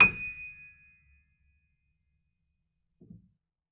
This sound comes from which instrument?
acoustic keyboard